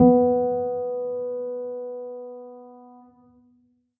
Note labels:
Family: keyboard; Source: acoustic; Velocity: 50; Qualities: dark, reverb

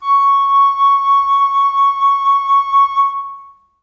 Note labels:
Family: flute; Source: acoustic; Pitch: C#6; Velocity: 25; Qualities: long release, reverb

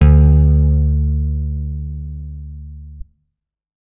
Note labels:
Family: guitar; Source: electronic; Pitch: D2; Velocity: 50; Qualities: reverb

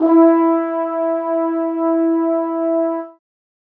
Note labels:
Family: brass; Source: acoustic; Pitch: E4; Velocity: 25; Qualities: reverb

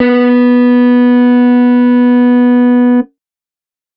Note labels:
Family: guitar; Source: electronic; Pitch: B3; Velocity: 127; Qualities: distorted

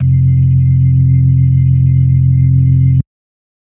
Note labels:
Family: organ; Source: electronic; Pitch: F1; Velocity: 127; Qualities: dark

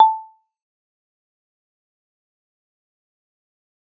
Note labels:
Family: mallet percussion; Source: acoustic; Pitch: A5; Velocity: 75; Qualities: dark, fast decay, percussive, reverb

